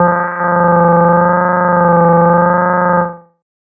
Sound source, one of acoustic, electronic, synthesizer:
synthesizer